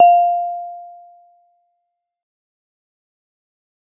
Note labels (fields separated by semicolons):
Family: mallet percussion; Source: acoustic; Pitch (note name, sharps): F5; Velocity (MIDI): 25; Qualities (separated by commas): fast decay